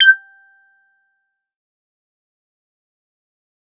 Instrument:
synthesizer bass